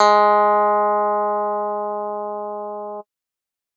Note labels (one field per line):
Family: guitar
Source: electronic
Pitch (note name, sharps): G#3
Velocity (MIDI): 127